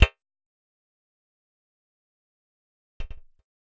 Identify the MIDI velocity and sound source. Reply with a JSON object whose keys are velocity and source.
{"velocity": 25, "source": "synthesizer"}